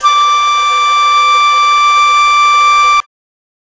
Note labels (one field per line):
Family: flute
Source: acoustic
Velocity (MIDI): 75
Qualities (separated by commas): bright